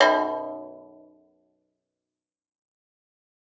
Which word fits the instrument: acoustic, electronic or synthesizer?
acoustic